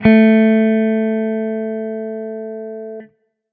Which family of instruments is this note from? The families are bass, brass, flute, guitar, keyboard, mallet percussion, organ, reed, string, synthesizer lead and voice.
guitar